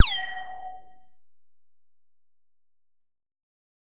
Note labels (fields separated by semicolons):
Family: bass; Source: synthesizer; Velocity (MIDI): 100; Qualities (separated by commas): bright, distorted